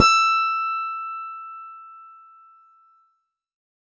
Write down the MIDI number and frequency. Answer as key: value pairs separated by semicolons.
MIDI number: 88; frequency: 1319 Hz